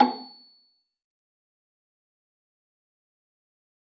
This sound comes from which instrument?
acoustic mallet percussion instrument